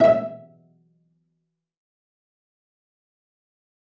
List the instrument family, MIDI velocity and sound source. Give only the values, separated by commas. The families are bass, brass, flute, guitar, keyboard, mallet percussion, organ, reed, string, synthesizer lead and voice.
string, 100, acoustic